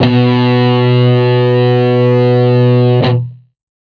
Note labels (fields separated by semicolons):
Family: guitar; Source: electronic; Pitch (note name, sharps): B2; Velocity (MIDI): 50; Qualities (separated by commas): distorted